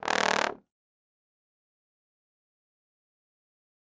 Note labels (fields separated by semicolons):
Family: brass; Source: acoustic; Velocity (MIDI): 127; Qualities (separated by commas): bright, fast decay, reverb